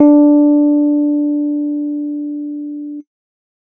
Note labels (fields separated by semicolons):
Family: keyboard; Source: electronic; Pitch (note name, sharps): D4; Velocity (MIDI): 50; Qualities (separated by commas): dark